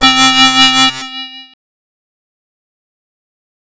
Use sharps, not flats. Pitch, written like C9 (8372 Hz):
C4 (261.6 Hz)